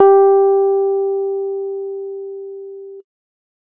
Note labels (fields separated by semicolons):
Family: keyboard; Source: electronic; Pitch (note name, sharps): G4; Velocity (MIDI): 75; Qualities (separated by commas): dark